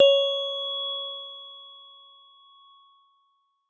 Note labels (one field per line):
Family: mallet percussion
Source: acoustic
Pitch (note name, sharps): C#5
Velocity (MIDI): 100